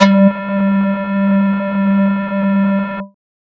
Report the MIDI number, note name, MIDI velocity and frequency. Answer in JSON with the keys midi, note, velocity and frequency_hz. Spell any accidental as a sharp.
{"midi": 55, "note": "G3", "velocity": 127, "frequency_hz": 196}